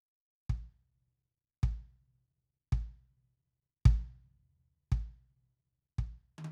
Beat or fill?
beat